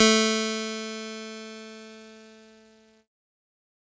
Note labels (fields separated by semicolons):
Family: keyboard; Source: electronic; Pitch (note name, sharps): A3; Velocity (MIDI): 75; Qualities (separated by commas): bright, distorted